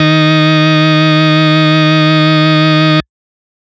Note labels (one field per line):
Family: organ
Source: electronic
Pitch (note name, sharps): D#3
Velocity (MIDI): 50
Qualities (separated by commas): distorted